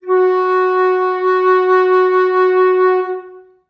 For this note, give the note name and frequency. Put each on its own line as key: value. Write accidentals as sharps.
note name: F#4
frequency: 370 Hz